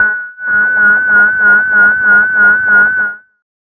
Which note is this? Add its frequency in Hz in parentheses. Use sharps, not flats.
F#6 (1480 Hz)